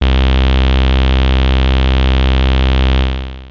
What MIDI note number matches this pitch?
36